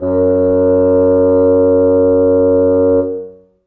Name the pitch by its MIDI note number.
42